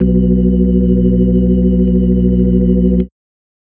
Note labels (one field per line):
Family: organ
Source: electronic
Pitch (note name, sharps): B1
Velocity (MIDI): 25